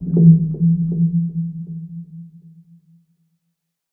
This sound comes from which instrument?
synthesizer lead